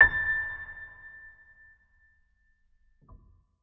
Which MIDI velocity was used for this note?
25